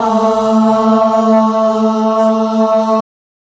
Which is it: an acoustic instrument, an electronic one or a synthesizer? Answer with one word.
electronic